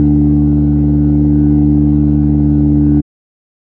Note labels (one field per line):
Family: organ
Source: electronic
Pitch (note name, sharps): D2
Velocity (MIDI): 127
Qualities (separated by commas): dark